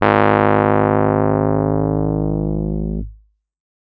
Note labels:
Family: keyboard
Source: electronic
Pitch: G#1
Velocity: 100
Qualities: distorted

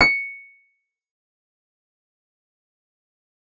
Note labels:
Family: keyboard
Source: synthesizer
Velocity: 100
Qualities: fast decay, percussive

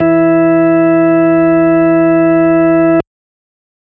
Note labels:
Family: organ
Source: electronic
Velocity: 50

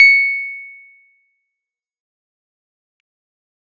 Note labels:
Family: keyboard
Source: electronic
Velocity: 75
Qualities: fast decay

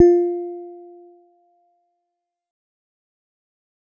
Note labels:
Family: mallet percussion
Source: acoustic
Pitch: F4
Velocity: 50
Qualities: fast decay

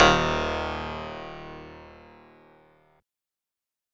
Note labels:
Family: synthesizer lead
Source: synthesizer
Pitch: D#1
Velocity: 127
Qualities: bright, distorted

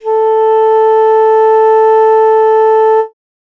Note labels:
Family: reed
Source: acoustic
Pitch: A4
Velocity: 75

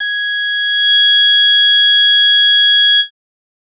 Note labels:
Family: bass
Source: synthesizer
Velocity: 100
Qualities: bright, distorted

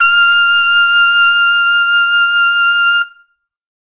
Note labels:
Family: brass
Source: acoustic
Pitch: F6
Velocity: 127

